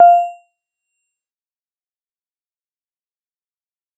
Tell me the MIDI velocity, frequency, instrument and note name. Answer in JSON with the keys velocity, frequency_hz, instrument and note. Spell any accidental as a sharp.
{"velocity": 100, "frequency_hz": 698.5, "instrument": "electronic mallet percussion instrument", "note": "F5"}